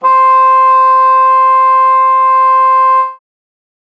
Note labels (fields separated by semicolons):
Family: reed; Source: acoustic; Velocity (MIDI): 127